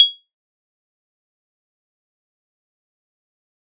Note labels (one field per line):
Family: keyboard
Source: electronic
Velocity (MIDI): 50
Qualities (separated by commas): bright, fast decay, percussive